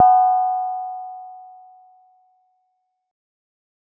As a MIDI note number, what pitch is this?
78